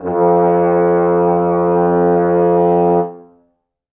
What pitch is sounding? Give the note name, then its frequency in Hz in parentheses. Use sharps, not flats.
F2 (87.31 Hz)